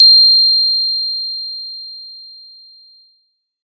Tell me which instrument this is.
acoustic mallet percussion instrument